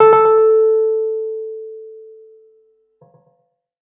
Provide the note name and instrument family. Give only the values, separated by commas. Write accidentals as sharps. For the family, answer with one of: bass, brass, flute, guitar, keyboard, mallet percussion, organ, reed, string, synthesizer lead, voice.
A4, keyboard